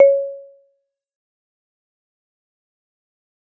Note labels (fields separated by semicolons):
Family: mallet percussion; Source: acoustic; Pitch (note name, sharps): C#5; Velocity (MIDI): 127; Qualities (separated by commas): dark, fast decay, percussive, reverb